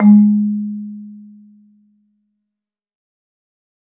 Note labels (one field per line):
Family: mallet percussion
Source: acoustic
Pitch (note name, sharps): G#3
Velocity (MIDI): 25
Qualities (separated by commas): dark, fast decay, reverb